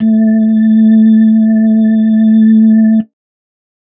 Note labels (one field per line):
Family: organ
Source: electronic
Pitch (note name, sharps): A3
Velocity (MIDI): 25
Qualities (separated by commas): dark